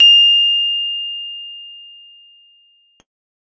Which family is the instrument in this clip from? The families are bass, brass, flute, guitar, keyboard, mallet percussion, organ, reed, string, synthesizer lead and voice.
keyboard